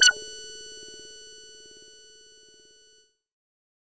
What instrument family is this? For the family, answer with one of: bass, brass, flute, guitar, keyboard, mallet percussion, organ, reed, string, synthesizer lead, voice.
bass